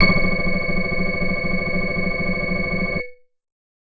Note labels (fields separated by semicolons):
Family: keyboard; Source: electronic; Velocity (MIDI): 50; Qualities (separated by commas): distorted